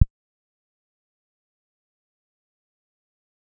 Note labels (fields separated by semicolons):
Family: guitar; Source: electronic; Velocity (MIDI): 25; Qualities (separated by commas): fast decay, percussive